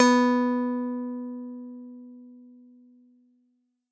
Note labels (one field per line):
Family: guitar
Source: synthesizer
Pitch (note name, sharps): B3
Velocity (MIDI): 127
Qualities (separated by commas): dark